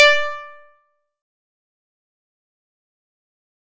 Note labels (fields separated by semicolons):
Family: guitar; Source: acoustic; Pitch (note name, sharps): D5; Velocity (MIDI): 50; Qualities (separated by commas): distorted, fast decay, percussive